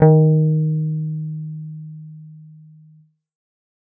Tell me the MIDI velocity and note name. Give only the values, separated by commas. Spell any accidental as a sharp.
50, D#3